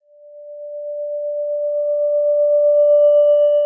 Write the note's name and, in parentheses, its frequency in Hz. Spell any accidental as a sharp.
D5 (587.3 Hz)